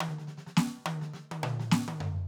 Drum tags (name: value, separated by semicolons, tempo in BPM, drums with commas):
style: soul; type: fill; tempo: 105 BPM; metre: 4/4; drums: open hi-hat, snare, high tom, mid tom, floor tom